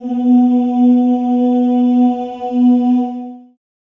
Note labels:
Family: voice; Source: acoustic; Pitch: B3; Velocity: 127; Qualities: dark, long release, reverb

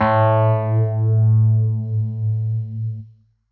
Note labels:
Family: keyboard; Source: electronic; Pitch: A2; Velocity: 100; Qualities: distorted

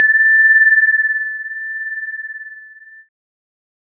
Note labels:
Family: keyboard; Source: electronic; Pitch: A6; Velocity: 50; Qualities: multiphonic

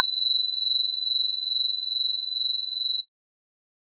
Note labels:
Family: organ; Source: electronic; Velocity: 50; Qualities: bright

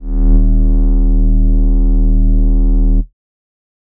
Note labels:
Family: bass; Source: synthesizer; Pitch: D#1; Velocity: 127; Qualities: dark

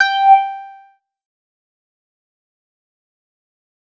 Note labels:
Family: bass; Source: synthesizer; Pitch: G5; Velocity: 25; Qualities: distorted, fast decay

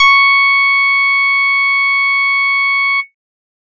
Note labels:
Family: bass; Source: synthesizer; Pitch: C#6; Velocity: 25

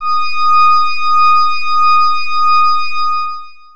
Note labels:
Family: organ; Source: electronic; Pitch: D#6; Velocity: 127; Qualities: distorted, long release

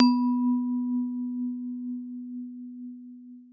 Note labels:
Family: mallet percussion; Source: acoustic; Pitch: B3; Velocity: 127

